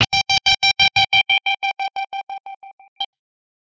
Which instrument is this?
electronic guitar